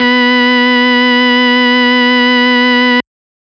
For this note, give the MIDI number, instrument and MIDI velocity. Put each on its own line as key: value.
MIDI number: 59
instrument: electronic organ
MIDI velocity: 25